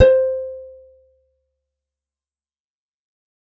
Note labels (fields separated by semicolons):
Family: guitar; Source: acoustic; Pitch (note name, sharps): C5; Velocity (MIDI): 75; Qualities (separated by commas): fast decay